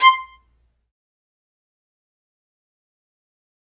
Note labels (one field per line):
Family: string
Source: acoustic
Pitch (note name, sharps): C6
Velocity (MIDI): 75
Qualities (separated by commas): fast decay, percussive, reverb